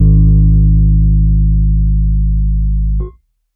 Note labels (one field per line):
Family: keyboard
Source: electronic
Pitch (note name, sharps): G#1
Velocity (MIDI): 50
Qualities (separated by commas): dark